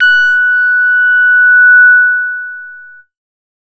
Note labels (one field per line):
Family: bass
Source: synthesizer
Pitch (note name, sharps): F#6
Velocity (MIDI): 50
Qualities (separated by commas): distorted